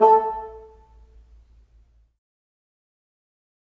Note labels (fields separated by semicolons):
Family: reed; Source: acoustic; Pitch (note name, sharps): A4; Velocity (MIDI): 25; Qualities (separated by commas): fast decay, percussive, reverb